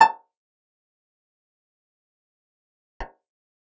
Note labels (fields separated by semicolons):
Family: guitar; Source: acoustic; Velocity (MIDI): 25; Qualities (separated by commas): fast decay, percussive, reverb